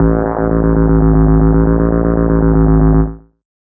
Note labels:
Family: bass; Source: synthesizer; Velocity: 50; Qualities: distorted, tempo-synced

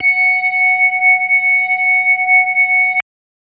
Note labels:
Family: organ; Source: electronic; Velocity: 75

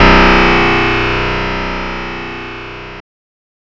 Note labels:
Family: guitar; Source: synthesizer; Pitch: B0; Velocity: 75; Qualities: bright, distorted

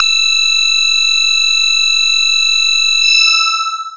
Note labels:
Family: bass; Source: synthesizer; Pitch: E6; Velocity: 127; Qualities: bright, distorted, long release

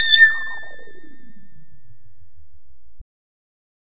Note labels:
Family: bass; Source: synthesizer; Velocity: 100; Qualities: bright, distorted

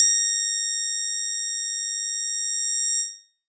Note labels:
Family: keyboard; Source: electronic; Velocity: 127; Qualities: multiphonic

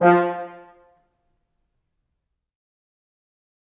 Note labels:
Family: brass; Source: acoustic; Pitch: F3; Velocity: 100; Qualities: fast decay, percussive, reverb

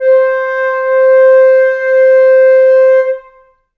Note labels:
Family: flute; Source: acoustic; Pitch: C5; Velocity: 25; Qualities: reverb

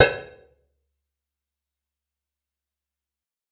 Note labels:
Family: guitar; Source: electronic; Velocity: 50; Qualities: bright, fast decay, percussive, reverb

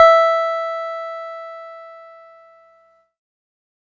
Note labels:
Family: keyboard; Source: electronic; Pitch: E5; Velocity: 75; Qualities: distorted

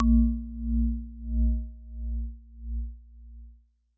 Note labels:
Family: mallet percussion; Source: acoustic; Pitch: A#1; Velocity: 127; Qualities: non-linear envelope

